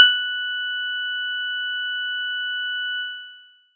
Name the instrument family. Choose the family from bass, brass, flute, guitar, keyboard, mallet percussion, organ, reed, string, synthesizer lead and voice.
mallet percussion